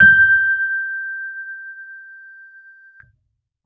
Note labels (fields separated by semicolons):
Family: keyboard; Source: electronic; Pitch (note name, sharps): G6; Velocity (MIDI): 75